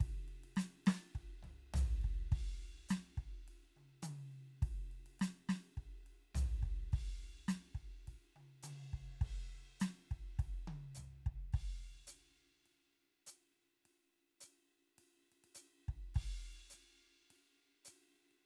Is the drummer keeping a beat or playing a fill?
beat